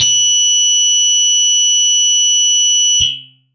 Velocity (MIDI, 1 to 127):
100